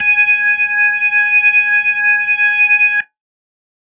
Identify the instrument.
electronic organ